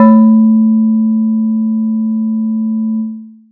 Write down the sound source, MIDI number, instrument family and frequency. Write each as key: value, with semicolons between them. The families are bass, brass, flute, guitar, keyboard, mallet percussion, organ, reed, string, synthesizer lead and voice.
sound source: acoustic; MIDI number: 57; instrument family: mallet percussion; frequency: 220 Hz